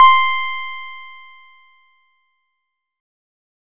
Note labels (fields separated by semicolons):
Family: keyboard; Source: electronic; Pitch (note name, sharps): C6; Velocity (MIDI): 127